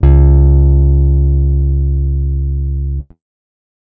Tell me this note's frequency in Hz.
69.3 Hz